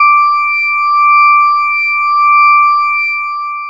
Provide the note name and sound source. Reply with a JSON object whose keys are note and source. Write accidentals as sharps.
{"note": "D6", "source": "synthesizer"}